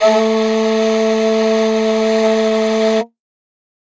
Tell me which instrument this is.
acoustic flute